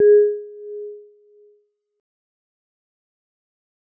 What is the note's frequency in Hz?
415.3 Hz